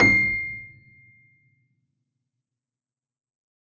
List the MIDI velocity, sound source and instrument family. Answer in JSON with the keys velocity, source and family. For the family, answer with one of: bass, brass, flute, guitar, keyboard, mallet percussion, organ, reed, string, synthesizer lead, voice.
{"velocity": 100, "source": "acoustic", "family": "keyboard"}